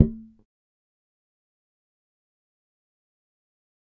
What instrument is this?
electronic bass